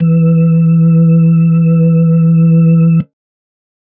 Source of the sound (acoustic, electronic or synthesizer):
electronic